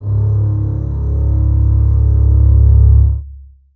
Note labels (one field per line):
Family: string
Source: acoustic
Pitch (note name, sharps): C#1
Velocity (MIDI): 50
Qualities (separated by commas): long release, reverb